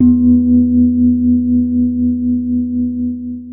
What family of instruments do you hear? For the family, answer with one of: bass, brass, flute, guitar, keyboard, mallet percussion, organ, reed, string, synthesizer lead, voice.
keyboard